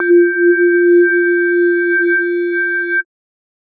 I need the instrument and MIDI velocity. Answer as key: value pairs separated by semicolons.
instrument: synthesizer mallet percussion instrument; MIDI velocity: 25